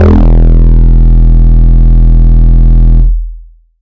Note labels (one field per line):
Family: bass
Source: synthesizer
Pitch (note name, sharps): E1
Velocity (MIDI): 127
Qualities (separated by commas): bright, distorted, long release